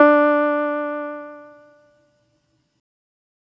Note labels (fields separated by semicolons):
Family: keyboard; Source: electronic; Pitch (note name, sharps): D4; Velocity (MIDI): 100